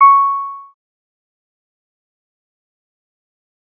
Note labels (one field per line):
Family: bass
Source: synthesizer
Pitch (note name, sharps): C#6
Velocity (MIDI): 25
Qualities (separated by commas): fast decay, percussive